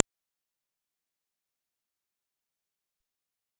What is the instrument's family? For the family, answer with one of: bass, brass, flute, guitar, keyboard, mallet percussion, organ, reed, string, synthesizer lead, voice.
bass